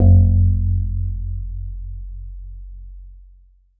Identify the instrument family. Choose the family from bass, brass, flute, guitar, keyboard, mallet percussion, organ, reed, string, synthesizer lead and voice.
guitar